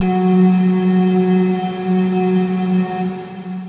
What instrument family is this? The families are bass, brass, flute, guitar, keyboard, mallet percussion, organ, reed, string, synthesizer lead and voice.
guitar